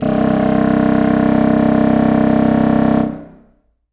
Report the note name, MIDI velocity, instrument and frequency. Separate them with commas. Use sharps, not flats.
C1, 127, acoustic reed instrument, 32.7 Hz